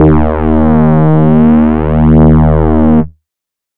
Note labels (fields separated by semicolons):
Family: bass; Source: synthesizer; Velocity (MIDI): 50; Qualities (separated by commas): distorted